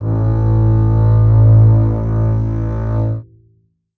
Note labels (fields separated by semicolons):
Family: string; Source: acoustic; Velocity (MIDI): 75; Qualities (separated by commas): reverb